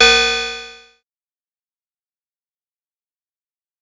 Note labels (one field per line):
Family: bass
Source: synthesizer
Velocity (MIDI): 75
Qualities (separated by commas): bright, distorted, fast decay